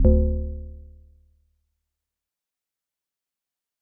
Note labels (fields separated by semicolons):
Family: mallet percussion; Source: acoustic; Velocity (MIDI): 127; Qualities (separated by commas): dark, fast decay, multiphonic